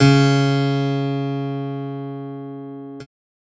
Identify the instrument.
electronic keyboard